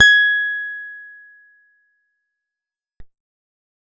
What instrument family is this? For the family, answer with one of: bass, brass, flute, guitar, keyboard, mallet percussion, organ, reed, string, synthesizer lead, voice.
guitar